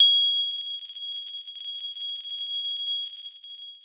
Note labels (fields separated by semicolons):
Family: guitar; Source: electronic; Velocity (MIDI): 100; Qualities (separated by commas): bright, long release